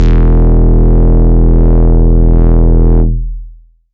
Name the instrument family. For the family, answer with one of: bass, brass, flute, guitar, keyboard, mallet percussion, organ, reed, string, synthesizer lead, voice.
bass